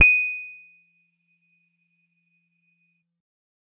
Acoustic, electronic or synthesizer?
electronic